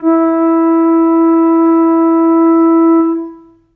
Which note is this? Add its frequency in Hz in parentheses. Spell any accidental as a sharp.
E4 (329.6 Hz)